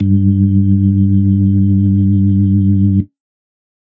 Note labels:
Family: organ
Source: electronic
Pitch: G2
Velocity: 25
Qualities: reverb

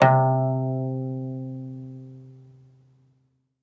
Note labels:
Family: guitar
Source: acoustic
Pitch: C3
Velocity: 127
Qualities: reverb

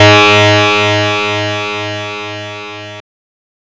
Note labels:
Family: guitar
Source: synthesizer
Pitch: G#2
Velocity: 75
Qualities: bright, distorted

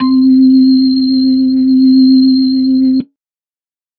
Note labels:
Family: organ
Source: electronic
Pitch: C4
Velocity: 75

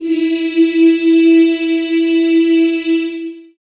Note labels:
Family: voice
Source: acoustic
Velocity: 127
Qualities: long release, reverb

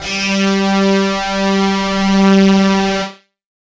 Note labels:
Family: guitar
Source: electronic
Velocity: 75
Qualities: distorted

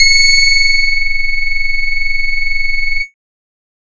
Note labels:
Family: bass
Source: synthesizer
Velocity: 75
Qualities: distorted, multiphonic, tempo-synced

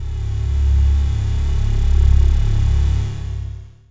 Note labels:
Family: voice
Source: synthesizer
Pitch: C#1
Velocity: 50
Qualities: distorted, long release

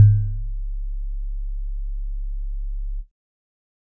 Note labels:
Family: keyboard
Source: electronic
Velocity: 75

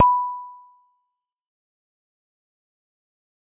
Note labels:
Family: mallet percussion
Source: acoustic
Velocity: 127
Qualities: fast decay, percussive

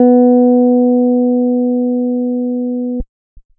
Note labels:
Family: keyboard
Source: electronic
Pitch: B3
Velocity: 50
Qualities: dark

